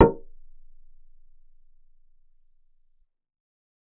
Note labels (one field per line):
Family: bass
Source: synthesizer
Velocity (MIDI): 75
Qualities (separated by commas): percussive, reverb